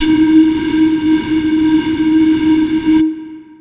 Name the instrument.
acoustic flute